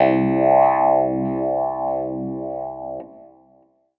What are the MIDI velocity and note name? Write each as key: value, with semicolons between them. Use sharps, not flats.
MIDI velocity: 50; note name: C2